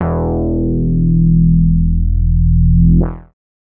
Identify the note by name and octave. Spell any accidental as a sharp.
E1